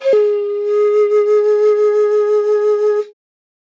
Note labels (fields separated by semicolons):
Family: flute; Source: acoustic; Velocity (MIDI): 127